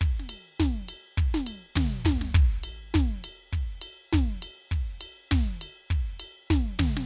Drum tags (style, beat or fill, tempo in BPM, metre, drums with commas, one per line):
rock
beat
102 BPM
4/4
ride, ride bell, hi-hat pedal, snare, mid tom, floor tom, kick